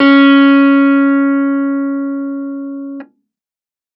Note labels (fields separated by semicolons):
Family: keyboard; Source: electronic; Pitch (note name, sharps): C#4; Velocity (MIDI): 100; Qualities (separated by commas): distorted